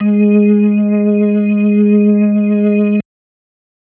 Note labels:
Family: organ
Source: electronic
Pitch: G#3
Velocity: 50

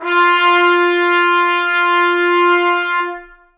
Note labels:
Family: brass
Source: acoustic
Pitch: F4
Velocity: 127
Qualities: bright, reverb

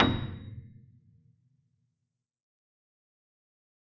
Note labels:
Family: keyboard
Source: acoustic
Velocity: 50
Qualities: reverb

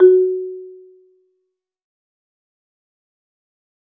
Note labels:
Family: mallet percussion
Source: acoustic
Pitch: F#4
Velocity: 25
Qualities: dark, fast decay, percussive, reverb

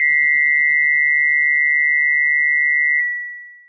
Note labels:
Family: mallet percussion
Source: electronic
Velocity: 25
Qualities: bright, long release

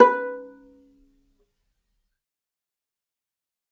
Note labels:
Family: string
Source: acoustic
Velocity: 75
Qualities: dark, fast decay, percussive, reverb

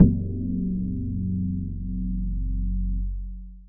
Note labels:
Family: mallet percussion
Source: electronic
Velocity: 50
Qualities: long release

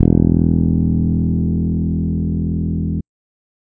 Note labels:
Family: bass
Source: electronic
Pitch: E1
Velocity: 127

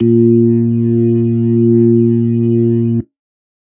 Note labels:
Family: organ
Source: electronic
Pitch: A#2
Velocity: 75

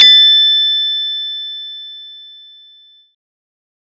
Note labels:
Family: bass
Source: synthesizer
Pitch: A6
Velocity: 100

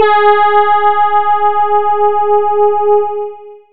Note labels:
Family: voice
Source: synthesizer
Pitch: G#4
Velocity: 100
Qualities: long release

